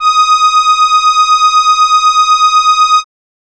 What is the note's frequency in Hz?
1245 Hz